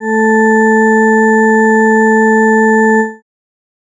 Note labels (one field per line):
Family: organ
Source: electronic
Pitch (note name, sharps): A3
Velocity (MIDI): 75